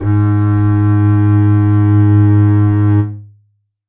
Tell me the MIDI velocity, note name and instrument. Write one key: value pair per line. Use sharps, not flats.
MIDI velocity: 25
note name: G#2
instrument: acoustic string instrument